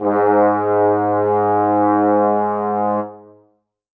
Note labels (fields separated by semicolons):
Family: brass; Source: acoustic; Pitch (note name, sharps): G#2; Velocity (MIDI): 75; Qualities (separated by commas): reverb